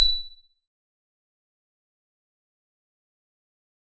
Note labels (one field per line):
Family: guitar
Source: acoustic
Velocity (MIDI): 25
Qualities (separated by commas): bright, distorted, fast decay, percussive